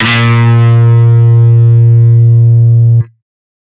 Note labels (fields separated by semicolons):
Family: guitar; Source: electronic; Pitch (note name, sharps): A#2; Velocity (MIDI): 127; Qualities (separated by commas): bright, distorted